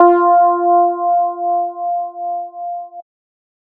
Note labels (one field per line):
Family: bass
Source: synthesizer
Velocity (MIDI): 50